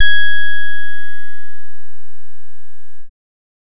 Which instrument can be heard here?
synthesizer bass